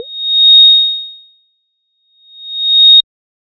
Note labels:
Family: bass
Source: synthesizer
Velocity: 127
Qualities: distorted

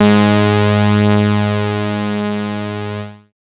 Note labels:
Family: bass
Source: synthesizer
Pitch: G#2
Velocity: 50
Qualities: bright, distorted

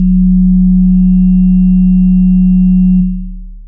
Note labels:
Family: synthesizer lead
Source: synthesizer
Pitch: D1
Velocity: 127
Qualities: long release

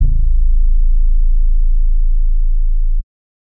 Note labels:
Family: bass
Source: synthesizer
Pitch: A0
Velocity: 25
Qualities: dark

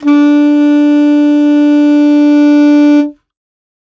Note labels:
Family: reed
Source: acoustic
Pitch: D4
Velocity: 50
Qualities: bright

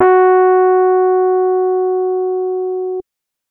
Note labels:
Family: keyboard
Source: electronic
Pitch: F#4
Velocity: 127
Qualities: dark

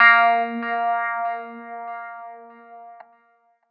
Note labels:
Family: keyboard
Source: electronic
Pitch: A#3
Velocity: 100

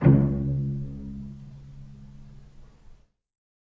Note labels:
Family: string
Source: acoustic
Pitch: C#2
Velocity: 50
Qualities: dark, reverb

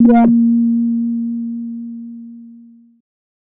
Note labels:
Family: bass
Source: synthesizer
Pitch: A#3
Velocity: 75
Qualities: distorted

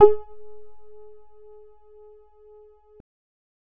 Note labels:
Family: bass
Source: synthesizer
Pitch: G#4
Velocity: 25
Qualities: dark, distorted

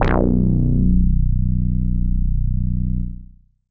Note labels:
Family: bass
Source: synthesizer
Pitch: B0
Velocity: 75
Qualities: distorted, tempo-synced

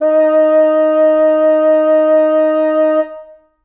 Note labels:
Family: reed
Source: acoustic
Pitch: D#4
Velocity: 127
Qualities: reverb

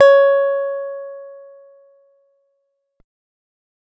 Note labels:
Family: guitar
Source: acoustic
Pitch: C#5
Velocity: 50

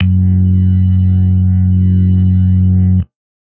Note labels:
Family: organ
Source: electronic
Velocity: 50

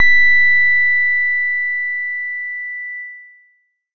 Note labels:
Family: bass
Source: synthesizer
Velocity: 50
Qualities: distorted

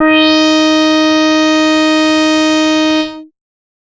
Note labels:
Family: bass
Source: synthesizer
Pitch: D#4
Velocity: 127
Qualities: bright, distorted

